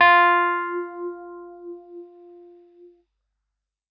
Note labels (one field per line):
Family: keyboard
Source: electronic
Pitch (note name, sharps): F4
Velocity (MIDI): 100